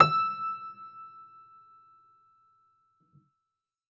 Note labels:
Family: keyboard; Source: acoustic; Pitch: E6; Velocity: 100; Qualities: reverb

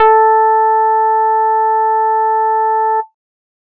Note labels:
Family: bass; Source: synthesizer; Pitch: A4; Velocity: 25

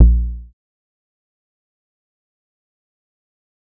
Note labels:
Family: bass; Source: synthesizer; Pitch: A#1; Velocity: 75; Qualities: dark, fast decay, percussive

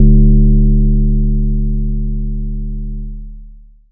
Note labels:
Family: mallet percussion; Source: acoustic; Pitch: D1; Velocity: 50; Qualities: distorted, long release

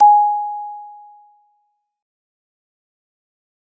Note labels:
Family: mallet percussion; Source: acoustic; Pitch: G#5; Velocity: 100; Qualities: fast decay

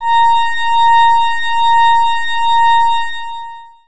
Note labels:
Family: organ; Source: electronic; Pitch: A#5; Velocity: 50; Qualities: distorted, long release

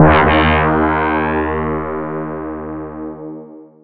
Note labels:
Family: mallet percussion; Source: electronic; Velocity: 50; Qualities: bright, distorted, long release, non-linear envelope

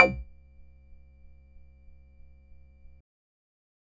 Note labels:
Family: bass; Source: synthesizer; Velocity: 25; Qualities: distorted, percussive

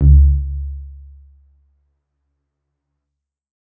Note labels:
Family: keyboard; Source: electronic; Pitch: C#2; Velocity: 50; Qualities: dark

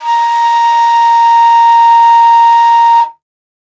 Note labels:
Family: flute; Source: acoustic; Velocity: 50

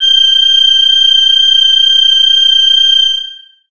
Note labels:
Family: bass; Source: synthesizer; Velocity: 50; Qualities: distorted, long release, multiphonic

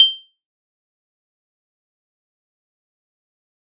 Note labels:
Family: keyboard; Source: electronic; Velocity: 25; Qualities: bright, fast decay, percussive

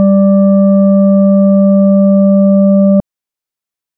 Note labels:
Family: organ; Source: electronic; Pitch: G3; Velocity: 100; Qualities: dark

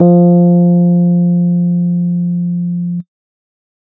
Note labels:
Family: keyboard; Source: electronic; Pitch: F3; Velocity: 50

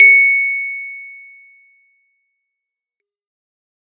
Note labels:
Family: keyboard; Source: acoustic; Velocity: 127; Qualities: fast decay

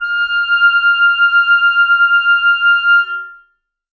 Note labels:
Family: reed; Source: acoustic; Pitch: F6; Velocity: 50; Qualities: reverb

